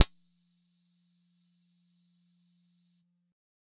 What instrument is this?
electronic guitar